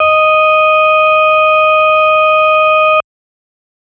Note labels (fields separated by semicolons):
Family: organ; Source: electronic; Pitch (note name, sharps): D#5; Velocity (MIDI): 50